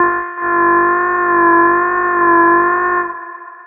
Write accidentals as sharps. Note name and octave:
F4